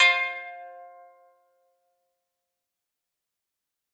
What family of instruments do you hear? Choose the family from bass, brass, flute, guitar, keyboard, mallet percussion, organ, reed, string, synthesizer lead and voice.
guitar